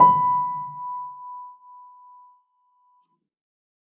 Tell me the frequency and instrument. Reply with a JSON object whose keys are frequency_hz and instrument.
{"frequency_hz": 987.8, "instrument": "acoustic keyboard"}